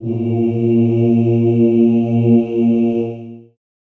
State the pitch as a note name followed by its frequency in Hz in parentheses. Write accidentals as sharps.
A#2 (116.5 Hz)